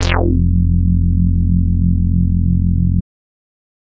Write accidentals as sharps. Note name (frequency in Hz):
F1 (43.65 Hz)